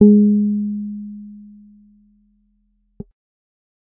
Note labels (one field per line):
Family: bass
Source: synthesizer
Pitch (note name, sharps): G#3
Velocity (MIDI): 50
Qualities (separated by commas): dark